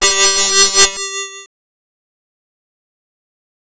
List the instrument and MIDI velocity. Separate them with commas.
synthesizer bass, 75